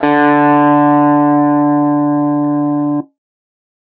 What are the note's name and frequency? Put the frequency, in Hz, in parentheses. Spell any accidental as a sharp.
D3 (146.8 Hz)